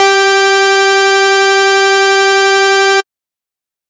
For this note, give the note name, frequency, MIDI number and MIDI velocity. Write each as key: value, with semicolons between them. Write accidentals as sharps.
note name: G4; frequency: 392 Hz; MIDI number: 67; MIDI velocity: 25